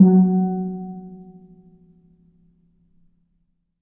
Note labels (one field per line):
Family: mallet percussion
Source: acoustic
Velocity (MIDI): 100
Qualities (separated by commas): reverb